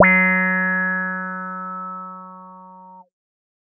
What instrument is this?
synthesizer bass